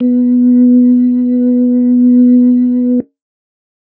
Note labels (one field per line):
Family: organ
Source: electronic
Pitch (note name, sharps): B3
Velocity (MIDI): 25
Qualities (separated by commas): dark